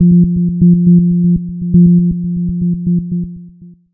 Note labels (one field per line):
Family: synthesizer lead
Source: synthesizer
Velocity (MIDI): 50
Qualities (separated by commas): dark, long release, tempo-synced